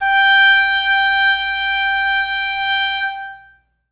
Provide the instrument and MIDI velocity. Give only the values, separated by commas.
acoustic reed instrument, 127